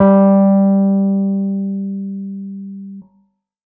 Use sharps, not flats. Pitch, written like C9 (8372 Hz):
G3 (196 Hz)